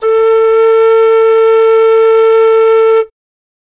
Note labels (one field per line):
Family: flute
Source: acoustic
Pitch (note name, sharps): A4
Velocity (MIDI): 100